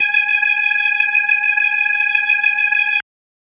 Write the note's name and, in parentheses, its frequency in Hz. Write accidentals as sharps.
G#5 (830.6 Hz)